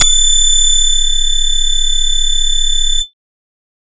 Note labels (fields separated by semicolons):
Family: bass; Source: synthesizer; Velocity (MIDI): 100; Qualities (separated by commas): bright, distorted, multiphonic, tempo-synced